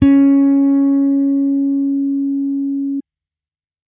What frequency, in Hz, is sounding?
277.2 Hz